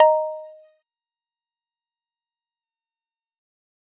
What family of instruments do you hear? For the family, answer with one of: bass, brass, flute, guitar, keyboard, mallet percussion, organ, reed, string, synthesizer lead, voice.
mallet percussion